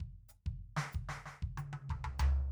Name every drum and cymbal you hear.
hi-hat pedal, snare, high tom, floor tom and kick